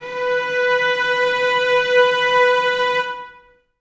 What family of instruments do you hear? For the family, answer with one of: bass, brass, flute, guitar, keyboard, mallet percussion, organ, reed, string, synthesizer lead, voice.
string